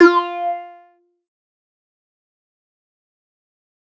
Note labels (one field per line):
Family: bass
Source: synthesizer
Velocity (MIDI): 50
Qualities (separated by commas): distorted, fast decay